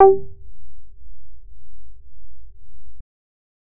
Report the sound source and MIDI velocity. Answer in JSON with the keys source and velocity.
{"source": "synthesizer", "velocity": 75}